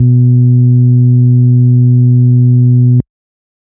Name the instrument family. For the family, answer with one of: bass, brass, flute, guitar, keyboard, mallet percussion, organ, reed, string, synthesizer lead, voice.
organ